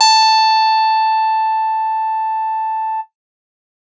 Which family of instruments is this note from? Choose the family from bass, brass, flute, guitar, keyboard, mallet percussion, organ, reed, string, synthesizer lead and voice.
guitar